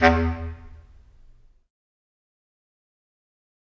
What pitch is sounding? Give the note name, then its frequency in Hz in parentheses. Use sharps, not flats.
E2 (82.41 Hz)